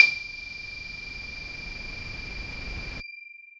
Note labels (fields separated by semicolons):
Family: voice; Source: synthesizer; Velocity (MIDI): 25; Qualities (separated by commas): distorted